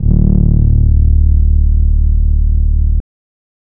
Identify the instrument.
synthesizer bass